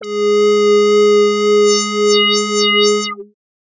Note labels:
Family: bass; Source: synthesizer; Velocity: 127; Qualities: bright, distorted, non-linear envelope

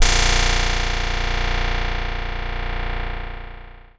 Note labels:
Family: guitar; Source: synthesizer; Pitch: A#0; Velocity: 25; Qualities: bright, long release

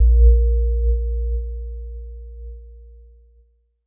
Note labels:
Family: keyboard; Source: electronic; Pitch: A#1; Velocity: 100; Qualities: dark

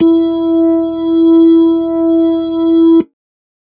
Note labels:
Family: organ; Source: electronic; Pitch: E4; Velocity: 25

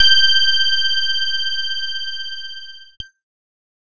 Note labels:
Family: keyboard; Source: electronic; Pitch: G6; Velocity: 100; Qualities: bright, distorted

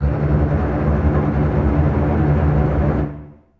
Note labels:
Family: string; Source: acoustic; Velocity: 100; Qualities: non-linear envelope, reverb

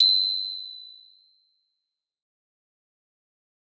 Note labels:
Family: mallet percussion; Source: acoustic; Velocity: 50; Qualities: bright, fast decay

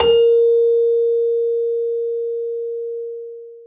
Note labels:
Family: mallet percussion; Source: acoustic; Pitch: A#4; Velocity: 100; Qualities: long release, reverb

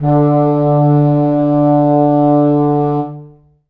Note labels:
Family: reed; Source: acoustic; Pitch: D3; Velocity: 25; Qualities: reverb

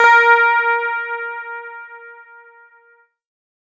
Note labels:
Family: guitar; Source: electronic; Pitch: A#4; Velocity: 50

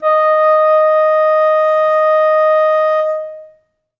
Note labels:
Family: flute; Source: acoustic; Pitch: D#5; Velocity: 25; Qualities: long release, reverb

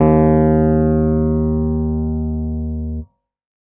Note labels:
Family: keyboard; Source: electronic; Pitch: D#2; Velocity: 100; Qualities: distorted

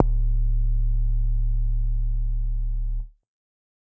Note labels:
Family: bass; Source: synthesizer; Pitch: D1; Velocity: 127; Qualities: distorted

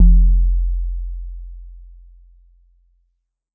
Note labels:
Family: mallet percussion; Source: acoustic; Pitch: F1; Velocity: 50; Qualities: dark

